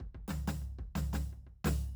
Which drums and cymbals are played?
snare, floor tom and kick